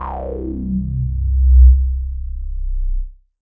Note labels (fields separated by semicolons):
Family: bass; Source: synthesizer; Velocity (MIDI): 25; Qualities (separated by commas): distorted, non-linear envelope